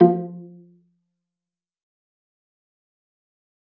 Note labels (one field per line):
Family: string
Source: acoustic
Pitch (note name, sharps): F3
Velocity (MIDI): 100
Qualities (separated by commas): dark, fast decay, percussive, reverb